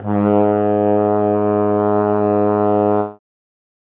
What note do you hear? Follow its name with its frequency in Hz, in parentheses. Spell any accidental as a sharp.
G#2 (103.8 Hz)